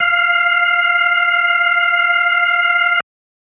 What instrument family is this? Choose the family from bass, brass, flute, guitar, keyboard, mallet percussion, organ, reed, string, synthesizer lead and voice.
organ